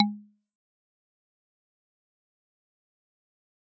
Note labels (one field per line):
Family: mallet percussion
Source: acoustic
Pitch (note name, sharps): G#3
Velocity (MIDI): 25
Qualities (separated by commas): fast decay, percussive